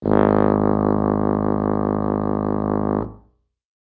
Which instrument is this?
acoustic brass instrument